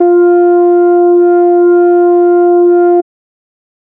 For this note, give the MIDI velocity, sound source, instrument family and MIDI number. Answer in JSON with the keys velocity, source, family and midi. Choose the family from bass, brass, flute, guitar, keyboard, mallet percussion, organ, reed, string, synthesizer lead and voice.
{"velocity": 100, "source": "electronic", "family": "organ", "midi": 65}